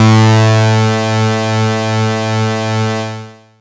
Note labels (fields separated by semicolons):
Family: bass; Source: synthesizer; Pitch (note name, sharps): A2; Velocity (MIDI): 50; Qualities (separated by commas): bright, distorted, long release